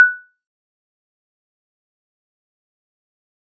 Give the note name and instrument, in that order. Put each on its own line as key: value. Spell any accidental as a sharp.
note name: F#6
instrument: acoustic mallet percussion instrument